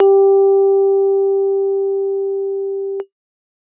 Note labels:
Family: keyboard; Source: electronic; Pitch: G4; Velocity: 50

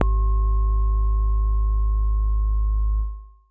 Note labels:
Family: keyboard; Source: acoustic; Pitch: G#1; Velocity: 50

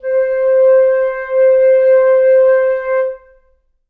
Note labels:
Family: reed; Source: acoustic; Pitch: C5; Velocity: 50; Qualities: reverb

